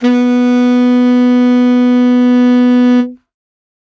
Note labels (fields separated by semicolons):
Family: reed; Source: acoustic; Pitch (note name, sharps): B3; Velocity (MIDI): 50; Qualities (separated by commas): bright